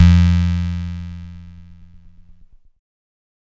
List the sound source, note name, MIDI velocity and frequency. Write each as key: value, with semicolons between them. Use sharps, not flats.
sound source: electronic; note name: F2; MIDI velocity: 75; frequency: 87.31 Hz